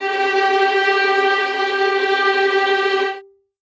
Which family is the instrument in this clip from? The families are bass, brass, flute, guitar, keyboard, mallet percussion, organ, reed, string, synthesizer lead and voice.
string